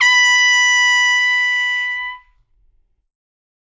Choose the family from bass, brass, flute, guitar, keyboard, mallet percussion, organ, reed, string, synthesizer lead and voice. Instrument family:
brass